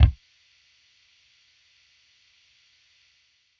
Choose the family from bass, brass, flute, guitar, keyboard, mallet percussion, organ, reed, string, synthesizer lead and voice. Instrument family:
bass